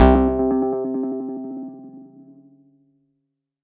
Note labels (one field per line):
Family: guitar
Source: electronic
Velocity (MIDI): 127